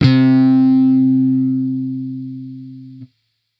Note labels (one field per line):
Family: bass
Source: electronic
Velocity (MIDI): 75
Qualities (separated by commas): distorted